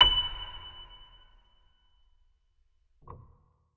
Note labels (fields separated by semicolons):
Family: organ; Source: electronic; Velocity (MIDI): 50; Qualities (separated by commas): reverb